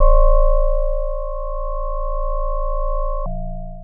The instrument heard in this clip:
synthesizer mallet percussion instrument